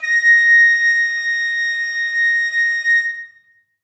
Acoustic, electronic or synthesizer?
acoustic